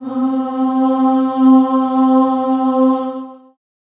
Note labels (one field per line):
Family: voice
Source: acoustic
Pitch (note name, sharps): C4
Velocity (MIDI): 50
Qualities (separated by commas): reverb